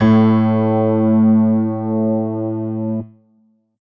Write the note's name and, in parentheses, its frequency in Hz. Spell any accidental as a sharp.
A2 (110 Hz)